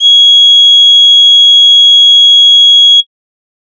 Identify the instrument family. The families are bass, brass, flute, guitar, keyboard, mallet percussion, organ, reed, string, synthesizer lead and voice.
flute